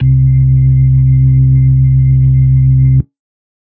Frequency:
65.41 Hz